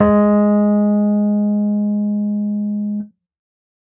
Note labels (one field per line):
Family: keyboard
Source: electronic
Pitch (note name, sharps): G#3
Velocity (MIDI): 100